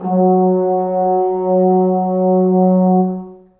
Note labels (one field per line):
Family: brass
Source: acoustic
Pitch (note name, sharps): F#3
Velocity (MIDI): 25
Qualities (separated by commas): dark, reverb